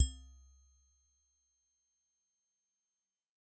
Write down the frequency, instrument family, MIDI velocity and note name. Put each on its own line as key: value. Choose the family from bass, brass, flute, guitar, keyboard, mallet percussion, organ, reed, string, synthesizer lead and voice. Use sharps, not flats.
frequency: 65.41 Hz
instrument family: mallet percussion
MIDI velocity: 100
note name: C2